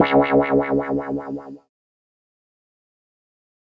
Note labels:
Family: keyboard; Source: synthesizer; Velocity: 25; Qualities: distorted, fast decay

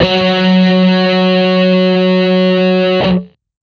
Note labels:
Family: guitar; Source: electronic; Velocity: 127; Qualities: distorted

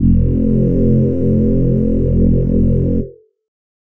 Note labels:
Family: voice; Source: synthesizer; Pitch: F1; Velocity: 75; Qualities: multiphonic

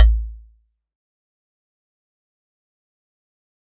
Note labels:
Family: mallet percussion; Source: acoustic; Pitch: A1; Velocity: 75; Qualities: fast decay, percussive

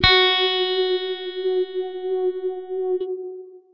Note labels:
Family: guitar; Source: electronic; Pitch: F#4; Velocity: 75; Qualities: bright, distorted, long release

